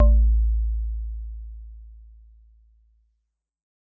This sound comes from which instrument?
acoustic mallet percussion instrument